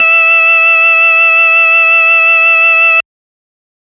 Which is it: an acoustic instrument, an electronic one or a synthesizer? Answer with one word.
electronic